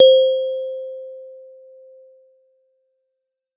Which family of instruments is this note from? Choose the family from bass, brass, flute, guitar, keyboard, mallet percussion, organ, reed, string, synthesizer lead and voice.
mallet percussion